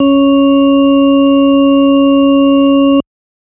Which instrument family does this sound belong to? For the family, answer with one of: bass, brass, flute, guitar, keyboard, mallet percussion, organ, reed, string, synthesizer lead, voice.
organ